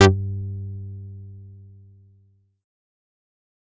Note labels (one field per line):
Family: bass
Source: synthesizer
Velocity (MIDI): 25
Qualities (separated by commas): distorted, fast decay